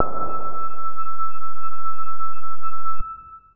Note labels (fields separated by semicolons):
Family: guitar; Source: electronic; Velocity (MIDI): 75; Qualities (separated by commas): dark, distorted